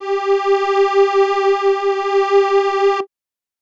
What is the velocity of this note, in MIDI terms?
127